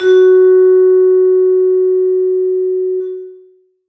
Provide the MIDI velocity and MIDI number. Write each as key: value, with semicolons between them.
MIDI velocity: 127; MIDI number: 66